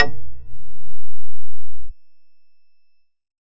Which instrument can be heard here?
synthesizer bass